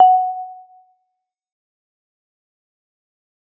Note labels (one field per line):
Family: mallet percussion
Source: acoustic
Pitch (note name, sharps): F#5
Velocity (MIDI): 75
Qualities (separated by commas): fast decay, percussive, reverb